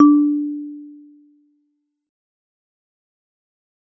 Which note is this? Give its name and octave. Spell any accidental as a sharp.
D4